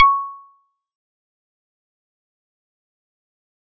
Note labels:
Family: mallet percussion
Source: acoustic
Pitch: C#6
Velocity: 100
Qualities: fast decay, percussive

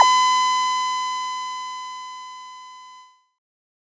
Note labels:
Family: bass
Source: synthesizer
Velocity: 50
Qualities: bright, distorted

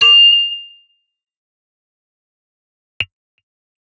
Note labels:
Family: guitar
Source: electronic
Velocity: 75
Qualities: bright, distorted, fast decay

